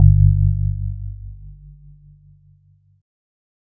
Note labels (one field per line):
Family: keyboard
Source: electronic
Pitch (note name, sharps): G1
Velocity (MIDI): 100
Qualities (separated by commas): dark